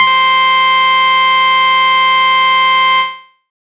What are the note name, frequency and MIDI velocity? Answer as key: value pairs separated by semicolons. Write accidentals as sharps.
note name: C6; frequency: 1047 Hz; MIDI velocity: 127